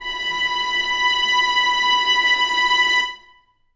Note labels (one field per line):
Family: string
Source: acoustic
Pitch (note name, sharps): B5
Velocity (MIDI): 25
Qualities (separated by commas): reverb